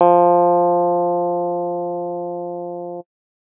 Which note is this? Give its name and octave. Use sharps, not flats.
F3